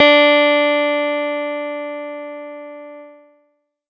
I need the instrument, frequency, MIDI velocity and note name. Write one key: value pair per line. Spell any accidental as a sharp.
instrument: electronic keyboard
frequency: 293.7 Hz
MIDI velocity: 25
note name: D4